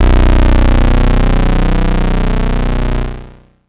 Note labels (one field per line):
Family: bass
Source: synthesizer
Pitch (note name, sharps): B0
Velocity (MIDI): 50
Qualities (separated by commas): bright, distorted, long release